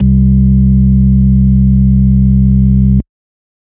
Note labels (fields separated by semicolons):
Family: organ; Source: electronic; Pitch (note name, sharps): C2; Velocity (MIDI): 127; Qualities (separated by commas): dark